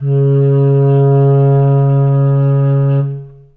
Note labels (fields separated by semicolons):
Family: reed; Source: acoustic; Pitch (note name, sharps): C#3; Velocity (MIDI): 75; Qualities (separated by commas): dark, long release, reverb